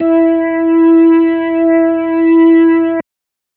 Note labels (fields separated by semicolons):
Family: organ; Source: electronic; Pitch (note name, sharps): E4; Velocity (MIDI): 100; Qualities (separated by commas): distorted